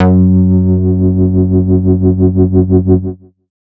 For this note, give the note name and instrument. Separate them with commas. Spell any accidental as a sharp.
F#2, synthesizer bass